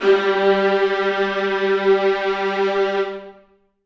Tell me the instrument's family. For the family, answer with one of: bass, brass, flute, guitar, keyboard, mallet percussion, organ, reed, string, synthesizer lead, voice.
string